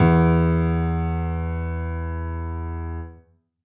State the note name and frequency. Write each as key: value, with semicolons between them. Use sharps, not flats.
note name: E2; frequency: 82.41 Hz